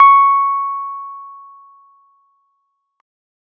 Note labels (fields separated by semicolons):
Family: keyboard; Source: electronic; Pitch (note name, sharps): C#6; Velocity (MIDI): 50